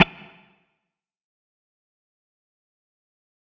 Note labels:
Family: guitar; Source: electronic; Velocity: 100; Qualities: distorted, fast decay, percussive

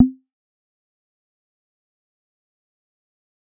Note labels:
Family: bass; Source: synthesizer; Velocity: 127; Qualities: fast decay, percussive

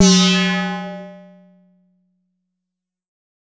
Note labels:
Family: bass; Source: synthesizer; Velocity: 50; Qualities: bright, distorted, fast decay

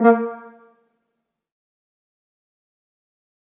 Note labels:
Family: flute; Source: acoustic; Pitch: A#3; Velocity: 100; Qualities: fast decay, percussive, reverb

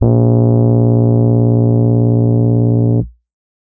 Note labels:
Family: keyboard; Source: electronic; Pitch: A#1; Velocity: 75

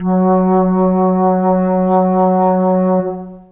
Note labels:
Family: flute; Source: acoustic; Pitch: F#3; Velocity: 127; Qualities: long release, reverb

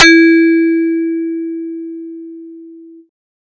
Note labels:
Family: bass; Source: synthesizer; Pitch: E4; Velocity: 127

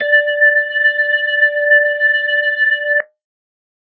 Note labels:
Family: organ; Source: electronic; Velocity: 50; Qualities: distorted

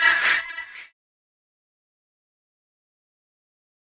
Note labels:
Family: keyboard; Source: electronic; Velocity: 100; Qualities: bright, distorted, fast decay, non-linear envelope

